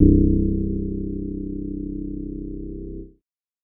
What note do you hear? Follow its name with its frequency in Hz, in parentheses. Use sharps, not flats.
C1 (32.7 Hz)